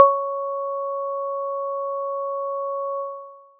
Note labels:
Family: mallet percussion; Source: acoustic; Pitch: C#5; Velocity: 75

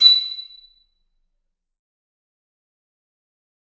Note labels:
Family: reed; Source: acoustic; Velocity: 50; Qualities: bright, fast decay, percussive, reverb

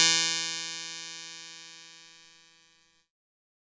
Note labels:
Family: keyboard; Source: electronic; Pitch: E3; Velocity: 25; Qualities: bright, distorted

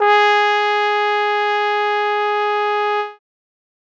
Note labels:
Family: brass; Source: acoustic; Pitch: G#4; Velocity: 127

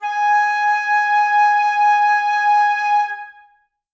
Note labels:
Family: flute; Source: acoustic; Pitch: G#5; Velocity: 75; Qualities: reverb

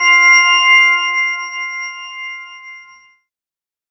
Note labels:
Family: keyboard; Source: synthesizer; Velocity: 75; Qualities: bright

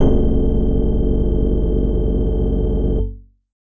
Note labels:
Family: keyboard; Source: electronic; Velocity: 25; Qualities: distorted

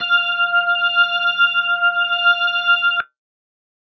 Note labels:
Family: organ; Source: electronic; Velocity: 50

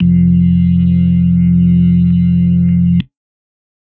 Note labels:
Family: organ; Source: electronic; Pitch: F1; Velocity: 127

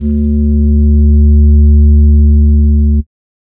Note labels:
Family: flute; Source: synthesizer; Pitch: D2; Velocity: 75; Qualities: dark

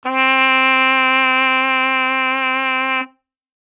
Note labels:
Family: brass; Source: acoustic; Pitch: C4; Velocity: 100; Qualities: bright

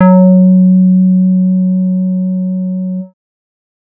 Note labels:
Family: bass; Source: synthesizer; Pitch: F#3; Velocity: 127; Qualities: dark

